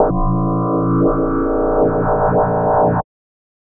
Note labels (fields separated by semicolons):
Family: mallet percussion; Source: synthesizer; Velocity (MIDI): 127; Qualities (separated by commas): multiphonic, non-linear envelope